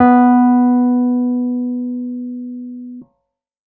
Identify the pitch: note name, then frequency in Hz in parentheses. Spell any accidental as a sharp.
B3 (246.9 Hz)